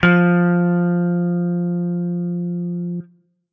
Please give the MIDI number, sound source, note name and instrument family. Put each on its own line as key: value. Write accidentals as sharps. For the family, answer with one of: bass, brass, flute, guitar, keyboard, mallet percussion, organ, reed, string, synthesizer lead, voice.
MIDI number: 53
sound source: electronic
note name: F3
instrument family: guitar